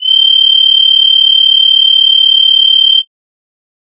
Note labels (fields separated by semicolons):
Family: flute; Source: synthesizer; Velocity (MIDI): 100; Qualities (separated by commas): bright